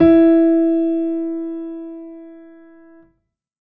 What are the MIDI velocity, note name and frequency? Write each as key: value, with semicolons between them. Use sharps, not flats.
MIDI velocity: 75; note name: E4; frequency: 329.6 Hz